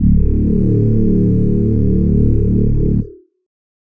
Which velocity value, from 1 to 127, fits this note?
127